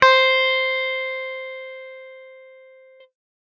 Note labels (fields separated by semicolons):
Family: guitar; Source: electronic; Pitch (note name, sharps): C5; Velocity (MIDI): 100; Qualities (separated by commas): distorted